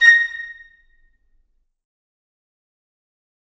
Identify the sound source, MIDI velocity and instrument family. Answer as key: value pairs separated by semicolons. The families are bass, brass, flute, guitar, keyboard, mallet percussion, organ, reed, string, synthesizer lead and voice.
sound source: acoustic; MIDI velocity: 127; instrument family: reed